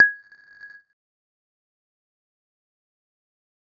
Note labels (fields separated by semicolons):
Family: mallet percussion; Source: electronic; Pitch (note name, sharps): G#6; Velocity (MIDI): 25; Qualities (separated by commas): fast decay, non-linear envelope, percussive